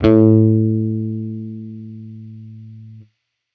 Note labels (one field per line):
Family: bass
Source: electronic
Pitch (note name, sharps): A2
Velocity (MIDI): 25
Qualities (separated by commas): distorted